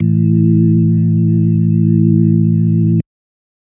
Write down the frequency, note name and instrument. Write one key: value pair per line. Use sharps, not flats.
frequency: 55 Hz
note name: A1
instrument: electronic organ